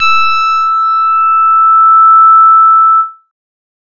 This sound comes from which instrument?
synthesizer bass